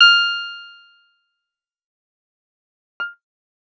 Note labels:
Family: guitar; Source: electronic; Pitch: F6; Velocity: 50; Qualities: bright, fast decay, percussive

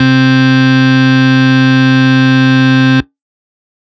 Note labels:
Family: organ; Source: electronic; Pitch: C3; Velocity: 127; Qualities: distorted

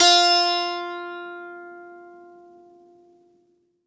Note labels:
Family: guitar; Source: acoustic; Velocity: 127; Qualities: bright

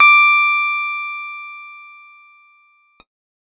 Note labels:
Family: keyboard; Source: electronic; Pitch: D6; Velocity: 127; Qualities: bright

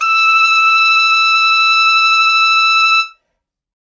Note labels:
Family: reed; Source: acoustic; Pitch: E6; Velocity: 100; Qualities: reverb

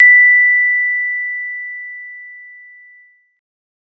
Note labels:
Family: mallet percussion; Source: acoustic; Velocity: 50

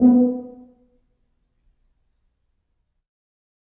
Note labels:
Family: brass; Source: acoustic; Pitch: B3; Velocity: 75; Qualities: dark, percussive, reverb

